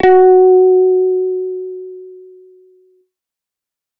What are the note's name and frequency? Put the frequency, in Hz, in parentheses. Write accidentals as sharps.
F#4 (370 Hz)